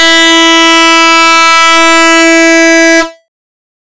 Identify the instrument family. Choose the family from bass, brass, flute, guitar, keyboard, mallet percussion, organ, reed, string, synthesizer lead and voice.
bass